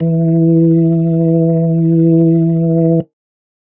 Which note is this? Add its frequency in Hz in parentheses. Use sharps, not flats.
E3 (164.8 Hz)